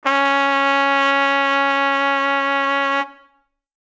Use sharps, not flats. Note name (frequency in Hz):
C#4 (277.2 Hz)